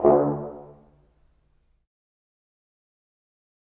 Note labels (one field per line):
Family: brass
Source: acoustic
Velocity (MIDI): 50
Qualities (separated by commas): fast decay, percussive, reverb